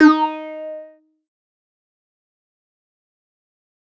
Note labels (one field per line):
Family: bass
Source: synthesizer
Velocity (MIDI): 50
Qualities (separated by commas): distorted, fast decay